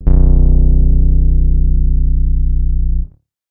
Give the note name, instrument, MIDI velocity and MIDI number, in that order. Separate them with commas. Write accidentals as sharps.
B0, acoustic guitar, 100, 23